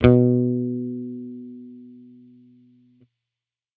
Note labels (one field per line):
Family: bass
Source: electronic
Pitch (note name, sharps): B2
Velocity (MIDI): 50